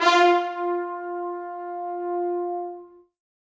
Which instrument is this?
acoustic brass instrument